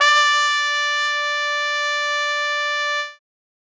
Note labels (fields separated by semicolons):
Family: brass; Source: acoustic; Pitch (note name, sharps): D5; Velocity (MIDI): 127